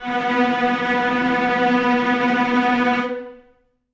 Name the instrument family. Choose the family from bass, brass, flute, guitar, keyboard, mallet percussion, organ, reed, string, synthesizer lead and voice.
string